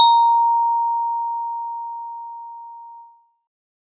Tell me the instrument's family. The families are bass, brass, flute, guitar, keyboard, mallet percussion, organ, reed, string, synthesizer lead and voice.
mallet percussion